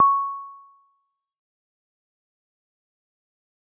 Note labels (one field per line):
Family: mallet percussion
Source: acoustic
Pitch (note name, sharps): C#6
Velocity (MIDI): 75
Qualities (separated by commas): fast decay, percussive